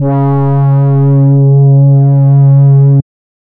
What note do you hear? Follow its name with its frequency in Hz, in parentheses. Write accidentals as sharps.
C#3 (138.6 Hz)